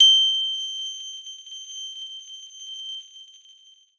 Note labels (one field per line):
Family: guitar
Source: electronic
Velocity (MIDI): 75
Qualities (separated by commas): bright, long release